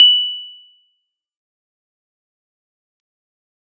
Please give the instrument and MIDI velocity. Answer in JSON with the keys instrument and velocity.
{"instrument": "electronic keyboard", "velocity": 100}